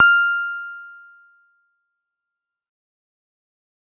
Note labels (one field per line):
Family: keyboard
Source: electronic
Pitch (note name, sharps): F6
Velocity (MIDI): 25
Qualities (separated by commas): fast decay